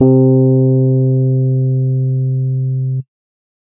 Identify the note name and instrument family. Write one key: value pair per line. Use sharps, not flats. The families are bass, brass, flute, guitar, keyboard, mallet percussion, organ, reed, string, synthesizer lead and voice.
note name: C3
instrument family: keyboard